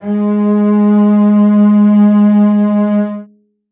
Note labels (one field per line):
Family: string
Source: acoustic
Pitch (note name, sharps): G#3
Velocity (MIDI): 75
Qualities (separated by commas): reverb